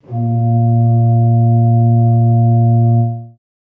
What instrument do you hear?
acoustic organ